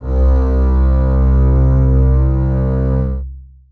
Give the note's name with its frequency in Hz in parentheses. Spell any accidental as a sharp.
C2 (65.41 Hz)